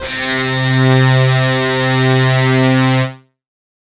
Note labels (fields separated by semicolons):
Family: guitar; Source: electronic; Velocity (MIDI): 25; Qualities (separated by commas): distorted